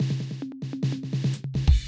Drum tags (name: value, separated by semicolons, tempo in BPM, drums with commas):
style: hip-hop; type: fill; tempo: 140 BPM; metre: 4/4; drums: crash, closed hi-hat, snare, high tom, floor tom, kick